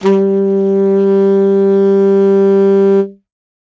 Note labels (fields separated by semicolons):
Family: reed; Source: acoustic; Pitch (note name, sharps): G3; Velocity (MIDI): 25